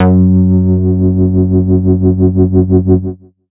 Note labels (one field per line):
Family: bass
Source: synthesizer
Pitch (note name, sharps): F#2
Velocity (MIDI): 75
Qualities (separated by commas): distorted